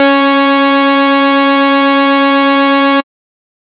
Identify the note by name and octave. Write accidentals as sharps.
C#4